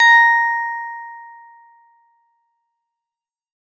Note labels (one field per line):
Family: guitar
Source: synthesizer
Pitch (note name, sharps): A#5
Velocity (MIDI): 127